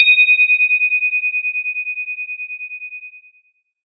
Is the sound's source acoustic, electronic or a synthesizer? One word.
synthesizer